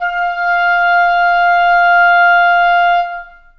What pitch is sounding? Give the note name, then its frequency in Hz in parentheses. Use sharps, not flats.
F5 (698.5 Hz)